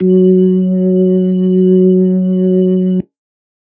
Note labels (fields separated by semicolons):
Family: organ; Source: electronic; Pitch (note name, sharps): F#3; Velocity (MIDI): 25; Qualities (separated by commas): dark